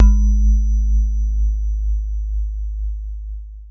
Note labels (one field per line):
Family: mallet percussion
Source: acoustic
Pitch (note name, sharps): G#1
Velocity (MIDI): 127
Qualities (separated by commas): long release